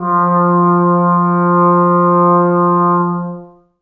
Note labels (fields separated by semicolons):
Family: brass; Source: acoustic; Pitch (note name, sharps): F3; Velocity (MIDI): 50; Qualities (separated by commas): long release, reverb